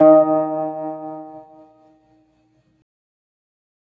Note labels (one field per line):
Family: organ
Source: electronic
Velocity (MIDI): 50